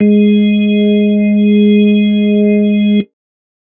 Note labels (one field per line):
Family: organ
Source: electronic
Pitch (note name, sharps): G#3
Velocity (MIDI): 25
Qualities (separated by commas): dark